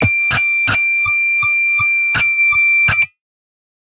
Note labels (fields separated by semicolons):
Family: guitar; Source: electronic; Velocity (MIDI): 127